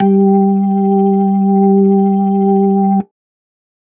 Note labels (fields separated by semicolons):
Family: organ; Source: electronic; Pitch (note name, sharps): G3; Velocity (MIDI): 127; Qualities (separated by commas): dark